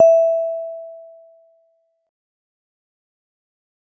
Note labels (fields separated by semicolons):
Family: mallet percussion; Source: acoustic; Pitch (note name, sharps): E5; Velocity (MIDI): 50; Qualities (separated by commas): fast decay